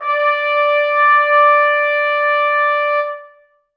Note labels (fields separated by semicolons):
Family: brass; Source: acoustic; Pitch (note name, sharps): D5; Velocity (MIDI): 75; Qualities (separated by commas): reverb